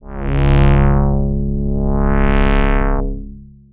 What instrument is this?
synthesizer bass